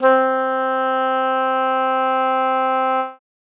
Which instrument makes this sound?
acoustic reed instrument